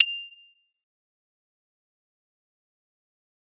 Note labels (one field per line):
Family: mallet percussion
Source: acoustic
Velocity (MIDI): 75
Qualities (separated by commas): bright, fast decay, percussive